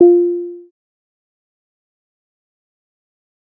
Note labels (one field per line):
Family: bass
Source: synthesizer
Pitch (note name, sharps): F4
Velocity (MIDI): 127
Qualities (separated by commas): fast decay, percussive